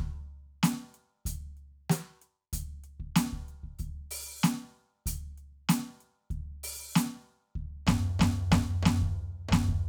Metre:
4/4